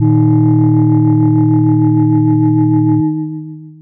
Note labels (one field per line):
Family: mallet percussion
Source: electronic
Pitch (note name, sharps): D#1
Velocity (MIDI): 100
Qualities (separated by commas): long release